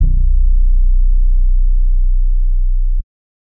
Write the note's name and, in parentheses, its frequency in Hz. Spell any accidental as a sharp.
B0 (30.87 Hz)